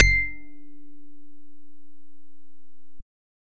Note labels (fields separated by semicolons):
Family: bass; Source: synthesizer; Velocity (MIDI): 100